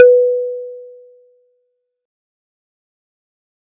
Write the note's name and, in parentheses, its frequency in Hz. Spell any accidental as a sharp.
B4 (493.9 Hz)